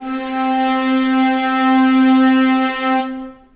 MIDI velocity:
50